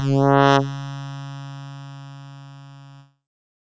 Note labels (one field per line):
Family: keyboard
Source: synthesizer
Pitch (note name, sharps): C#3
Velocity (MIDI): 50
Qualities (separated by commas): bright, distorted